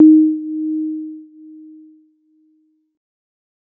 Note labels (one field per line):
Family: keyboard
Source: electronic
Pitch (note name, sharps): D#4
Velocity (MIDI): 50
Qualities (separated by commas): dark